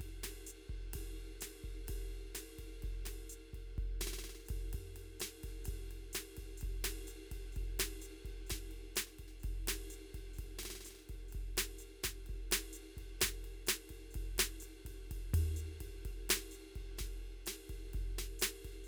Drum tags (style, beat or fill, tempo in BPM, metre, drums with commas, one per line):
bossa nova
beat
127 BPM
4/4
ride, hi-hat pedal, snare, floor tom, kick